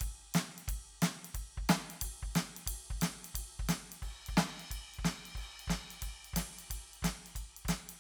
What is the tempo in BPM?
90 BPM